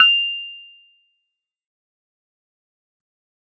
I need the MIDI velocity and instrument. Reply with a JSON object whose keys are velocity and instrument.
{"velocity": 127, "instrument": "electronic keyboard"}